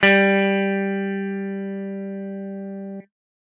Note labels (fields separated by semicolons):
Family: guitar; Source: electronic; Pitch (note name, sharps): G3; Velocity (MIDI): 100; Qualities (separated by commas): distorted